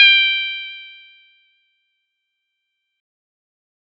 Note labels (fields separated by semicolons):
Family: guitar; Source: synthesizer; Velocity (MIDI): 25; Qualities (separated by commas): bright